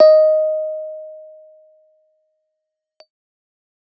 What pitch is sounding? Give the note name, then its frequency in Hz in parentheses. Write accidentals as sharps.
D#5 (622.3 Hz)